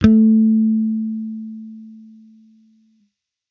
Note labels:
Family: bass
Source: electronic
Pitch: A3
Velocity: 100

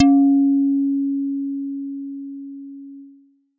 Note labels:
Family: bass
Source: synthesizer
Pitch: C#4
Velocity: 127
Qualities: distorted

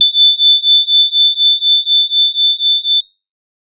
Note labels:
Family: organ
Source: electronic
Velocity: 50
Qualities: bright

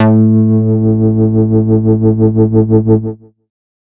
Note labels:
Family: bass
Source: synthesizer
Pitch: A2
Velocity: 127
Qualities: distorted

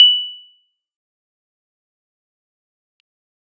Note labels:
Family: keyboard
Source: electronic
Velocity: 50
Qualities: bright, fast decay, percussive

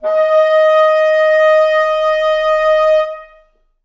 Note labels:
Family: reed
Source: acoustic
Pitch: D#5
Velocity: 75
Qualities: reverb

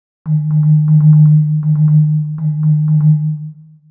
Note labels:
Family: mallet percussion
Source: synthesizer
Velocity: 25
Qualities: dark, long release, multiphonic, percussive, tempo-synced

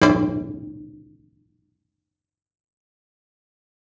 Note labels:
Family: guitar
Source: acoustic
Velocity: 50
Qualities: fast decay

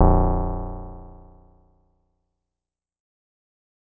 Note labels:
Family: bass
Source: synthesizer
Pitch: A#0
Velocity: 25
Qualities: fast decay

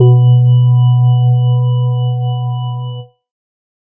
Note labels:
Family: organ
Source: electronic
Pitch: B2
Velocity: 75

